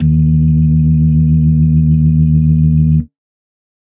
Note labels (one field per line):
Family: organ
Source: electronic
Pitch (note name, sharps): D#2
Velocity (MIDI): 127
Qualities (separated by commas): dark, reverb